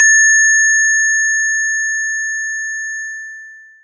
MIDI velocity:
50